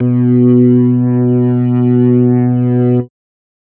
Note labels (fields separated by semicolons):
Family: organ; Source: electronic; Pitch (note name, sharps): B2; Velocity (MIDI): 127; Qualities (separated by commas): distorted